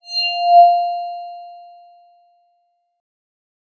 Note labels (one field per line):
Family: mallet percussion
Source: electronic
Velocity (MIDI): 127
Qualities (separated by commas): bright